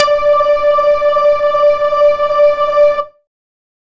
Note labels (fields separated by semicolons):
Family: bass; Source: synthesizer; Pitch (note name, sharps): D5; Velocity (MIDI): 25